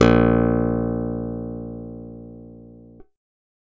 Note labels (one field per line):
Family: keyboard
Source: electronic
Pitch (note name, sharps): A#1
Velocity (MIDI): 100